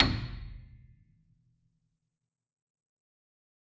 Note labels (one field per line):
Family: keyboard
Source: acoustic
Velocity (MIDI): 127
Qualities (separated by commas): reverb